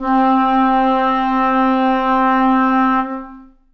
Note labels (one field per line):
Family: reed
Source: acoustic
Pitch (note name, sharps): C4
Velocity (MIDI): 50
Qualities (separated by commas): long release, reverb